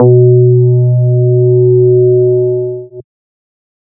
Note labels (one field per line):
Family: bass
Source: synthesizer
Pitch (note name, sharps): B2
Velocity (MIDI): 127